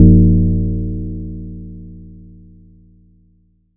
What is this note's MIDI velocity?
100